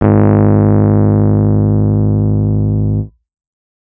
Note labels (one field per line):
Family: keyboard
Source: electronic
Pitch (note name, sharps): G#1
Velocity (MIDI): 127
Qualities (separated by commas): distorted